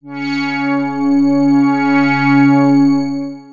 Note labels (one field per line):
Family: synthesizer lead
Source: synthesizer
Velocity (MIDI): 75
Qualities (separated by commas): bright, long release, non-linear envelope